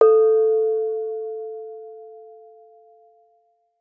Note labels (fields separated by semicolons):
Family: mallet percussion; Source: acoustic; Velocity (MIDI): 25; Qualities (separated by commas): multiphonic